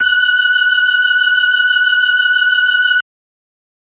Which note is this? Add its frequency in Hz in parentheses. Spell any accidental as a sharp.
F#6 (1480 Hz)